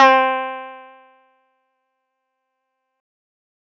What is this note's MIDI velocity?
75